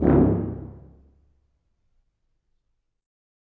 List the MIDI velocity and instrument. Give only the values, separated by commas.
127, acoustic brass instrument